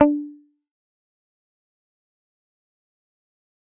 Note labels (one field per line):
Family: guitar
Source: electronic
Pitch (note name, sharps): D4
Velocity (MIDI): 25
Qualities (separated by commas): fast decay, percussive